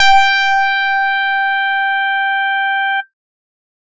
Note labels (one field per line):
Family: bass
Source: synthesizer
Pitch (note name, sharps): G5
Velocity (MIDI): 127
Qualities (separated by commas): bright, distorted